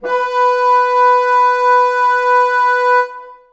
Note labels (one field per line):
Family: reed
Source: acoustic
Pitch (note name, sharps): B4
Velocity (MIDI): 127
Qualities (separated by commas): reverb